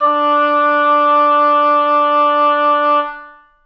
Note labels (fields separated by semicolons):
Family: reed; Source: acoustic; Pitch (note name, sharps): D4; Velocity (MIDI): 100; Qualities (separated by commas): reverb